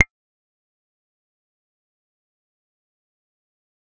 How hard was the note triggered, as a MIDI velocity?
50